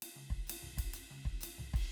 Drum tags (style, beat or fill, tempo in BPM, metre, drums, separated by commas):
jazz, fill, 125 BPM, 4/4, ride, hi-hat pedal, high tom, floor tom, kick